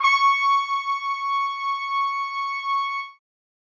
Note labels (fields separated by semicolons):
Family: brass; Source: acoustic; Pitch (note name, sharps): C#6; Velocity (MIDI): 100; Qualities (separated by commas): reverb